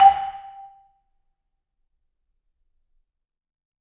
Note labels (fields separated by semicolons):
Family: mallet percussion; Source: acoustic; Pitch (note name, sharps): G5; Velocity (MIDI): 127; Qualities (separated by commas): percussive, reverb